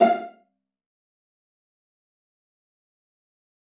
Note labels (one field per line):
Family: string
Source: acoustic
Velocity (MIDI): 25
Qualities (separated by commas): fast decay, percussive, reverb